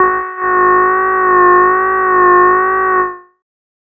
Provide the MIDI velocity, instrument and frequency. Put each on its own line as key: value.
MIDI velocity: 25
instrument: synthesizer bass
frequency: 370 Hz